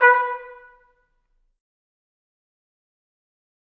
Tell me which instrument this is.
acoustic brass instrument